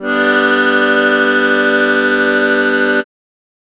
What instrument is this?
acoustic keyboard